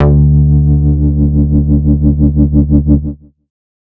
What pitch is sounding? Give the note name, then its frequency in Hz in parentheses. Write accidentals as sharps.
D2 (73.42 Hz)